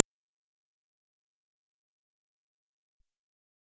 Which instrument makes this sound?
synthesizer bass